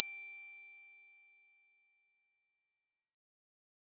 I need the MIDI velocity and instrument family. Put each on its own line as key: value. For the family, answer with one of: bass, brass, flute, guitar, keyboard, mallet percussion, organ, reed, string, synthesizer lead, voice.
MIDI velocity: 25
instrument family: bass